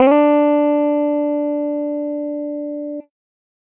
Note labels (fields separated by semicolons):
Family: guitar; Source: electronic; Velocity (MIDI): 127